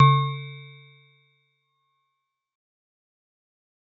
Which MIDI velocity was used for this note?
127